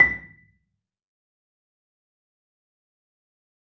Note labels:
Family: mallet percussion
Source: acoustic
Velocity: 50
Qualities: fast decay, percussive, reverb

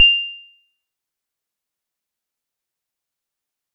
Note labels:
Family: mallet percussion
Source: acoustic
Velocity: 100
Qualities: bright, fast decay, percussive

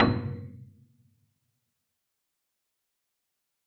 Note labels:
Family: keyboard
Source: acoustic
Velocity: 25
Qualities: percussive, reverb

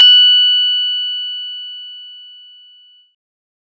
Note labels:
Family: bass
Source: synthesizer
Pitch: F#6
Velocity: 75

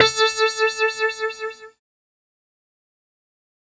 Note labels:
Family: keyboard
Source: synthesizer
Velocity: 75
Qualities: distorted, fast decay

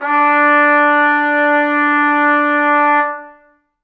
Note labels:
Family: brass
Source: acoustic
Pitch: D4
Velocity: 75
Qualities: reverb

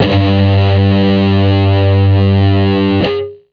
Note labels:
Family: guitar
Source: electronic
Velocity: 100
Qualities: distorted

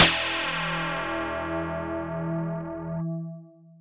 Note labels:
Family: mallet percussion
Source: electronic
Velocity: 127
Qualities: bright, long release

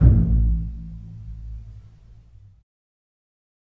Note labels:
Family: string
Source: acoustic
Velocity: 25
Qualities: dark, reverb

